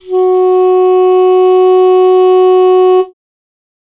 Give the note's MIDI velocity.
50